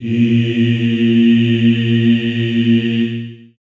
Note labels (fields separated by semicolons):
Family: voice; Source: acoustic; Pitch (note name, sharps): A#2; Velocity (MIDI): 127; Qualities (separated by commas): long release, reverb